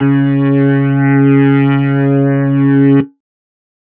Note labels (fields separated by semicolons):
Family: organ; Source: electronic; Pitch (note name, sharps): C#3; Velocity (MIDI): 25